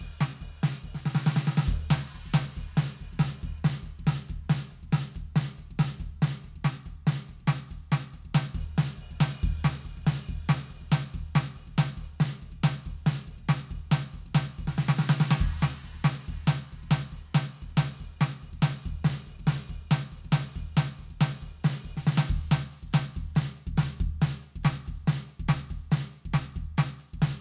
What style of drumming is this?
punk